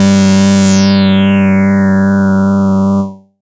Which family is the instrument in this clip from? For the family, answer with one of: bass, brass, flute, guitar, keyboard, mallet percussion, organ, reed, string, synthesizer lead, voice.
bass